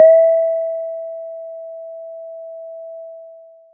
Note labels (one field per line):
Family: mallet percussion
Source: acoustic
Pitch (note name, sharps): E5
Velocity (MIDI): 25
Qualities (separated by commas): long release